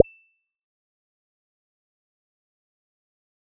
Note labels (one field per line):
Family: bass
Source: synthesizer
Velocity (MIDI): 127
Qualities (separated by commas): fast decay, percussive